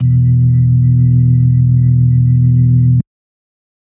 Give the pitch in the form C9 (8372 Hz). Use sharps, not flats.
E1 (41.2 Hz)